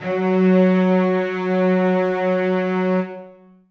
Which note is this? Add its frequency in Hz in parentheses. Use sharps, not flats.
F#3 (185 Hz)